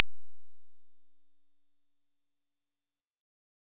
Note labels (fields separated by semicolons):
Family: bass; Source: synthesizer; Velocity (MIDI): 127; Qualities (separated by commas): bright